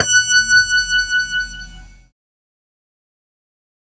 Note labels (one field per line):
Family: keyboard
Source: synthesizer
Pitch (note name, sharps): F#6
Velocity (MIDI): 75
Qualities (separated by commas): fast decay